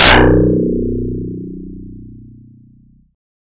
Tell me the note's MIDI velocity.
127